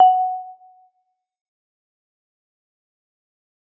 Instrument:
acoustic mallet percussion instrument